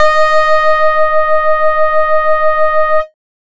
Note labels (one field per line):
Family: bass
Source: synthesizer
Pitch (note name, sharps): D#5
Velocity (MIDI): 75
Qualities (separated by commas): distorted, multiphonic, tempo-synced